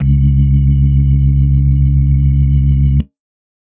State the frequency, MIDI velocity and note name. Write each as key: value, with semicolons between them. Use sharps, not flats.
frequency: 69.3 Hz; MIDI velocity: 100; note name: C#2